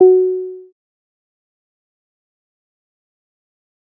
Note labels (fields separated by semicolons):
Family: bass; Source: synthesizer; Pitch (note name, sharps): F#4; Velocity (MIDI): 50; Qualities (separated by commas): fast decay, percussive